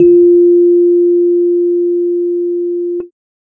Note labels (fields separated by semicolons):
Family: keyboard; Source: electronic; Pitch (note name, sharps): F4; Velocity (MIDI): 25